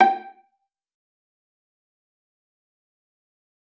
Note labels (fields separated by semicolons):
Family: string; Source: acoustic; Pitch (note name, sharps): G5; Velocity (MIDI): 127; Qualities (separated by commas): fast decay, percussive, reverb